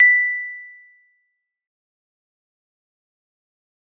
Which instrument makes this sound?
acoustic mallet percussion instrument